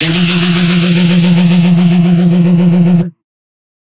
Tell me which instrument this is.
electronic guitar